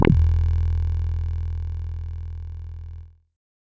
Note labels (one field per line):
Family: bass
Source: synthesizer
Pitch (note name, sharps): E1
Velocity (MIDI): 50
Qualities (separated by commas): distorted